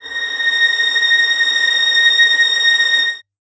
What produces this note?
acoustic string instrument